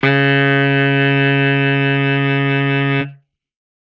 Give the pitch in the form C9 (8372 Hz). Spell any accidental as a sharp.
C#3 (138.6 Hz)